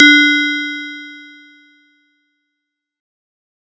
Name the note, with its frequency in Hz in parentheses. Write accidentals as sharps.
D4 (293.7 Hz)